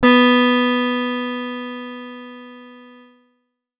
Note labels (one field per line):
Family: guitar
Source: acoustic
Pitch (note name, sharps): B3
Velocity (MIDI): 25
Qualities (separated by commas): bright, distorted